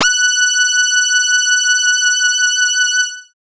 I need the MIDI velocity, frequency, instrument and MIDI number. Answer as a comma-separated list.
25, 1480 Hz, synthesizer bass, 90